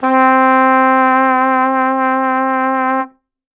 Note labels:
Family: brass; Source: acoustic; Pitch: C4; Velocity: 50

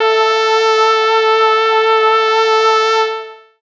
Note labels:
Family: voice; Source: synthesizer; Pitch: A4; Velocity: 75

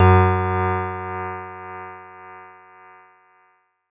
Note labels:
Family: keyboard; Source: electronic; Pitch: F#2; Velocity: 100

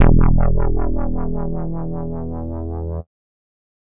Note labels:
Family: bass; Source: synthesizer; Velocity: 75; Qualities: dark, distorted

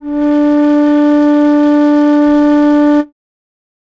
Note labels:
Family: flute; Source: acoustic; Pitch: D4; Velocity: 25; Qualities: dark

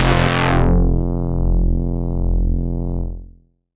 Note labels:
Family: bass; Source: synthesizer; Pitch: F1; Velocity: 127; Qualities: bright, distorted, tempo-synced

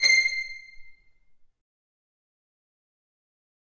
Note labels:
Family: string; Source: acoustic; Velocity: 100; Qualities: bright, fast decay, reverb

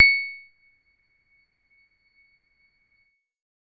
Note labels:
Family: keyboard; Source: electronic; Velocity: 100; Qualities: percussive, reverb

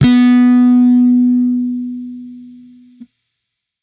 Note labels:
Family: bass; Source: electronic; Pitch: B3; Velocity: 127; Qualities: distorted

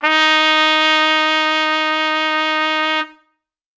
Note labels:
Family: brass; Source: acoustic; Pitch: D#4; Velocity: 100; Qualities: bright

